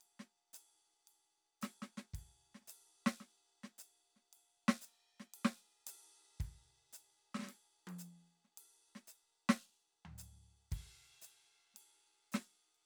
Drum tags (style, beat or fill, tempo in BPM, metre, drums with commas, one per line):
jazz
beat
112 BPM
4/4
crash, ride, hi-hat pedal, snare, high tom, floor tom, kick